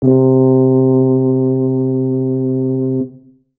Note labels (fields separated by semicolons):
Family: brass; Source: acoustic; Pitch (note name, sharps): C3; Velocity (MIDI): 50; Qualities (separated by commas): dark